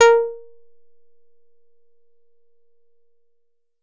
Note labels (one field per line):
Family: guitar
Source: synthesizer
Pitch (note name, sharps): A#4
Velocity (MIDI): 75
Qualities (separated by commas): percussive